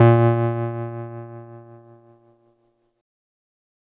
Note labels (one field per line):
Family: keyboard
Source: electronic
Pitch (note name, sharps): A#2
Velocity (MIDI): 127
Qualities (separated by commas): distorted